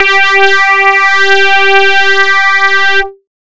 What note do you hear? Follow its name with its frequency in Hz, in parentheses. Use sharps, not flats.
G4 (392 Hz)